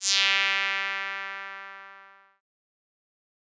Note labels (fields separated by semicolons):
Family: bass; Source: synthesizer; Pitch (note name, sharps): G3; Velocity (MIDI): 50; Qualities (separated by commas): bright, distorted, fast decay